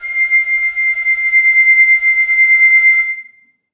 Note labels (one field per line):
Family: flute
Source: acoustic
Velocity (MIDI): 75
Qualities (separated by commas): reverb